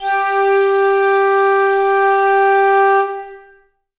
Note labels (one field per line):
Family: flute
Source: acoustic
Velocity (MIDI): 127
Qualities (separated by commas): long release, reverb